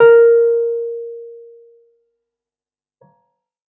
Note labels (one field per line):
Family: keyboard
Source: electronic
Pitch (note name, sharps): A#4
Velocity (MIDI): 100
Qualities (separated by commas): fast decay